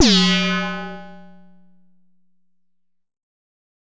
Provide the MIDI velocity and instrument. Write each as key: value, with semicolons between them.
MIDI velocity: 100; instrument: synthesizer bass